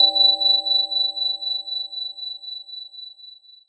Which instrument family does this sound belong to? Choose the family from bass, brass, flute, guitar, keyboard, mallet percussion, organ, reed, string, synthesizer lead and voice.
mallet percussion